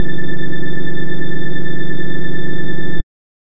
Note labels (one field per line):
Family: bass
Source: synthesizer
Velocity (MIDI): 25